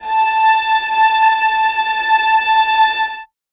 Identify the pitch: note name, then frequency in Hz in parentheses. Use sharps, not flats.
A5 (880 Hz)